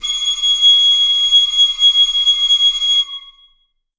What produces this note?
acoustic reed instrument